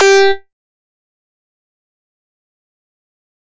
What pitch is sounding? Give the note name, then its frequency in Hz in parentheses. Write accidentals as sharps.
G4 (392 Hz)